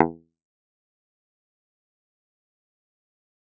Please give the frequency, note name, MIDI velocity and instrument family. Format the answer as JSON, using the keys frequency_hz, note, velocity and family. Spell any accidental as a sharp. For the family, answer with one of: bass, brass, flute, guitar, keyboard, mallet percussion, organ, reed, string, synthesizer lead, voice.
{"frequency_hz": 82.41, "note": "E2", "velocity": 100, "family": "guitar"}